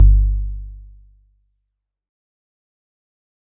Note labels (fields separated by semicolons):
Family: guitar; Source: synthesizer; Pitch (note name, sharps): G1; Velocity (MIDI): 100; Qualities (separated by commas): dark, fast decay